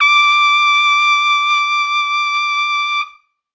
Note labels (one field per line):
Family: brass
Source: acoustic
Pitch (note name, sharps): D6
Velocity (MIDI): 75